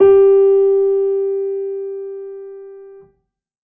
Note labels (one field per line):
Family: keyboard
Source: acoustic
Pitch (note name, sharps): G4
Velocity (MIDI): 25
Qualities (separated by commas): reverb